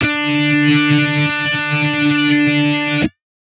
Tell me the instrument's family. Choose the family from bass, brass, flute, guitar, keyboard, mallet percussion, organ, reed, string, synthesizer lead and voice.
guitar